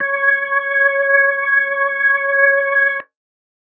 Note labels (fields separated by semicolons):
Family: organ; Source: electronic; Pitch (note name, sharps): C#5; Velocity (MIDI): 25